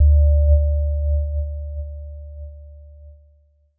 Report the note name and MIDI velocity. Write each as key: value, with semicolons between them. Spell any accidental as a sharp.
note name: D2; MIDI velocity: 100